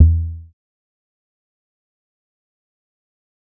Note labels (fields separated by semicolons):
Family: bass; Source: synthesizer; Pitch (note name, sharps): E2; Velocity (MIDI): 50; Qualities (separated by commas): dark, fast decay, percussive